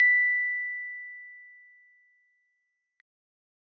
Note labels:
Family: keyboard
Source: acoustic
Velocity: 25

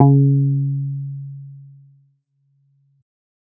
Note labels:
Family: bass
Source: synthesizer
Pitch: C#3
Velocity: 25

